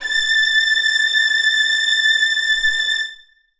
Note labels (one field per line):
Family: string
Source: acoustic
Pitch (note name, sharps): A6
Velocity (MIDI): 100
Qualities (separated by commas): bright, reverb